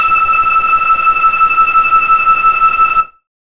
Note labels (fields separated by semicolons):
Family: bass; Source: synthesizer; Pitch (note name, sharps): E6; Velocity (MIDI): 127